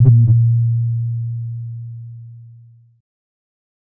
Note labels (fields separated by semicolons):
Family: bass; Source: synthesizer; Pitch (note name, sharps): A#2; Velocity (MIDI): 25; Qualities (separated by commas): distorted